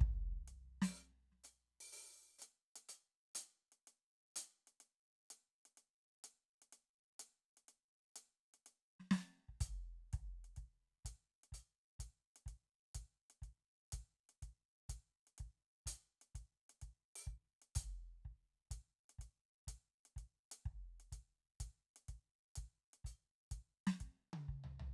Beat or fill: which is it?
beat